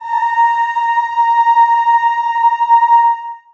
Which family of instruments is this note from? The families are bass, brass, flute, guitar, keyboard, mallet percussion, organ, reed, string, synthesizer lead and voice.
voice